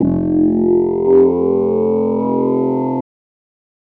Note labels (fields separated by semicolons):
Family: voice; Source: synthesizer; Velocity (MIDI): 127; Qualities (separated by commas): distorted